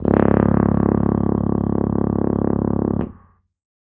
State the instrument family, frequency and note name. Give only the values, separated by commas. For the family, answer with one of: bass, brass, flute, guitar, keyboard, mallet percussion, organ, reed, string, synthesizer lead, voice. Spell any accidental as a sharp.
brass, 34.65 Hz, C#1